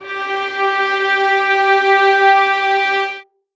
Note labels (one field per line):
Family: string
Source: acoustic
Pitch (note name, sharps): G4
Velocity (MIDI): 25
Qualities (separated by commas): reverb